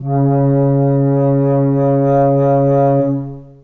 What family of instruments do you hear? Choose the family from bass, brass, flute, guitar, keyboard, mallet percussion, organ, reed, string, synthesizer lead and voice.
flute